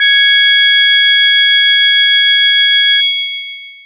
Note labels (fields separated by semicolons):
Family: mallet percussion; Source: electronic; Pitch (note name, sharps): C#5; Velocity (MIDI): 75; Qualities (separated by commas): long release